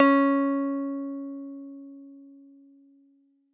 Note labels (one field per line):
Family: guitar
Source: synthesizer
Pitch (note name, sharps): C#4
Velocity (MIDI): 127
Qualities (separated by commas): dark